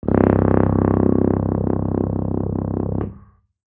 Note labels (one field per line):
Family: brass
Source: acoustic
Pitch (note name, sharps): C1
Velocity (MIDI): 100